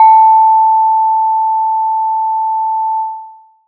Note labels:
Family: mallet percussion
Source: acoustic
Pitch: A5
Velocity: 75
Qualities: long release

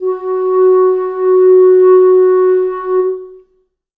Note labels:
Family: reed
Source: acoustic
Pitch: F#4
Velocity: 25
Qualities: reverb

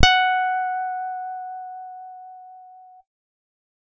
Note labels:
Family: guitar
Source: electronic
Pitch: F#5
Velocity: 50

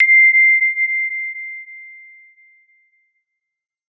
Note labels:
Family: mallet percussion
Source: acoustic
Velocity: 127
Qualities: bright, non-linear envelope

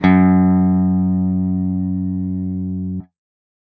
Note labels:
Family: guitar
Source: electronic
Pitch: F#2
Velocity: 75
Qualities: distorted

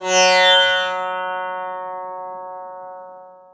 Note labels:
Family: guitar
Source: acoustic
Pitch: F#3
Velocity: 100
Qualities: bright, long release, reverb

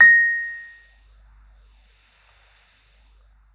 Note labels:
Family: keyboard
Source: electronic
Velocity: 25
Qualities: percussive

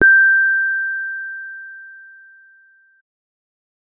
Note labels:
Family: keyboard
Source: electronic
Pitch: G6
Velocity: 50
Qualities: dark

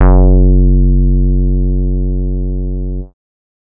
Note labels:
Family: bass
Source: synthesizer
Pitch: F#1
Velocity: 127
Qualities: dark

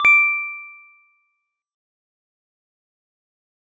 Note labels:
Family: mallet percussion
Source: acoustic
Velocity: 50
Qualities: fast decay, multiphonic

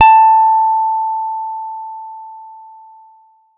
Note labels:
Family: guitar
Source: electronic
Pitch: A5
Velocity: 100

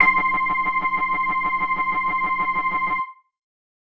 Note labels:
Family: keyboard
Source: electronic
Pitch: C6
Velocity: 75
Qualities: distorted

